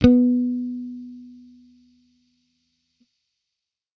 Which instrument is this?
electronic bass